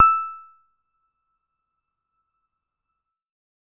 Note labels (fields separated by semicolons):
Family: keyboard; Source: electronic; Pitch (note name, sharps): E6; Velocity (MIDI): 50; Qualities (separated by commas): percussive, reverb